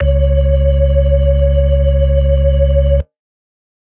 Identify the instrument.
electronic organ